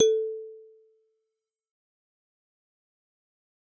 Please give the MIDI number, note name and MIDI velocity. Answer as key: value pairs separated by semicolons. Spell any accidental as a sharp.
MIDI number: 69; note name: A4; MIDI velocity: 127